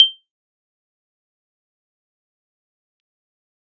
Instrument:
electronic keyboard